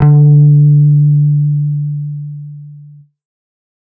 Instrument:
synthesizer bass